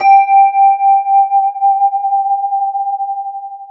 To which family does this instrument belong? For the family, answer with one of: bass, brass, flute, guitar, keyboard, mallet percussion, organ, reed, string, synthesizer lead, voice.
guitar